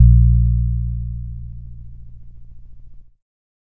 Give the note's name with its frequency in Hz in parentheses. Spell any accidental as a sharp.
A#1 (58.27 Hz)